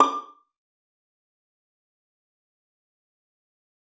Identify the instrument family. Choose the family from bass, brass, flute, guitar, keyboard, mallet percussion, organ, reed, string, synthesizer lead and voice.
string